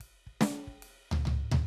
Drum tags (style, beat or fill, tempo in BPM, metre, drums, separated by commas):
punk, fill, 144 BPM, 4/4, ride, snare, high tom, floor tom, kick